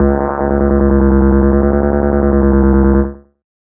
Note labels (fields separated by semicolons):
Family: bass; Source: synthesizer; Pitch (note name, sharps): C#2; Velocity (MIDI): 25; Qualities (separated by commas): distorted, tempo-synced